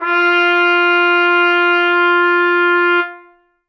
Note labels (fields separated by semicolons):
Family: brass; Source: acoustic; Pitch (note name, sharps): F4; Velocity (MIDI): 100; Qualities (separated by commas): bright, reverb